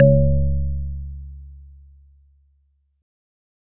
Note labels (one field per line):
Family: organ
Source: electronic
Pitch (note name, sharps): C#2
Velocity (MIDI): 75